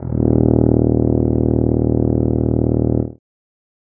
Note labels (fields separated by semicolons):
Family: brass; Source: acoustic; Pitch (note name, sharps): D#1; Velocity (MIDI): 50; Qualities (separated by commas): dark